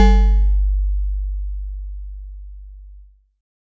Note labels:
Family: mallet percussion; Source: acoustic; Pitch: G1; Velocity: 75

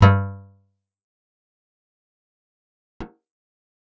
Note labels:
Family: guitar; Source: acoustic; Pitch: G2; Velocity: 100; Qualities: fast decay, percussive, reverb

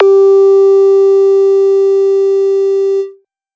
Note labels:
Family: bass; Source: synthesizer; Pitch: G4; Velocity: 75; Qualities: distorted

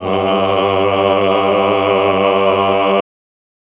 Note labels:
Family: voice; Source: electronic; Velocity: 127; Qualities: reverb

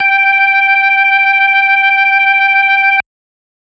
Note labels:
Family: organ; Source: electronic; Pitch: G5; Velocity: 25; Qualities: distorted

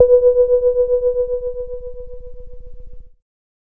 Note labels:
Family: keyboard; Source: electronic; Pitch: B4; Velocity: 127; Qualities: dark

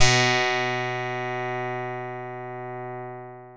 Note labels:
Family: guitar; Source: synthesizer; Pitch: B2; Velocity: 25; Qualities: bright, long release

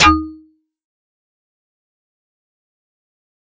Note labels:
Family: mallet percussion; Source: acoustic; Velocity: 127; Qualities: fast decay, percussive

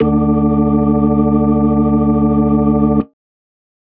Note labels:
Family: organ; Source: electronic; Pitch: D2; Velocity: 100

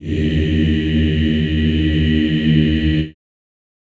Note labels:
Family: voice; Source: acoustic; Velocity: 127; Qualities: reverb

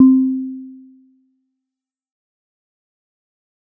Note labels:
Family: mallet percussion; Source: acoustic; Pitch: C4; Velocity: 100; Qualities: dark, fast decay

